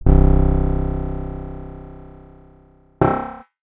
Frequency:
32.7 Hz